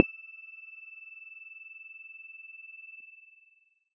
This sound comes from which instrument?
electronic mallet percussion instrument